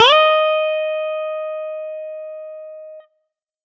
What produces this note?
electronic guitar